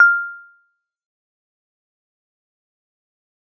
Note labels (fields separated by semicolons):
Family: mallet percussion; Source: acoustic; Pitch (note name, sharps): F6; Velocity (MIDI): 100; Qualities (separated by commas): fast decay, percussive